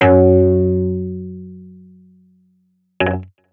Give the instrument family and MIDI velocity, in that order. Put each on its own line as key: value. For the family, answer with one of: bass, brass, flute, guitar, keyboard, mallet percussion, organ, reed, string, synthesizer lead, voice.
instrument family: guitar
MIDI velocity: 50